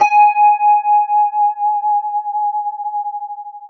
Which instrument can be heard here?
electronic guitar